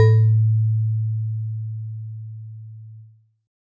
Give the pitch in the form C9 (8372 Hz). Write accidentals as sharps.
A2 (110 Hz)